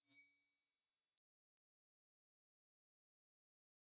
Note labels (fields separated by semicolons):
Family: mallet percussion; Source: electronic; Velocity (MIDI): 25; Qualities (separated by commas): bright, fast decay, percussive